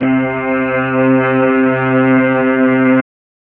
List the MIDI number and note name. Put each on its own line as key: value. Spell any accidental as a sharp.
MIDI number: 48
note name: C3